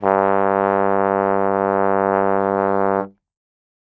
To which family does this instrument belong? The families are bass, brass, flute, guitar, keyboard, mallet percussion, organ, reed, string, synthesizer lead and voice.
brass